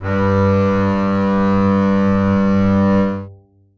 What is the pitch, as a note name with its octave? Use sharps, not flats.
G2